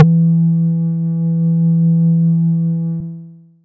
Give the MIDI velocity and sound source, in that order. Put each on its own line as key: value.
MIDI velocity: 50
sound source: synthesizer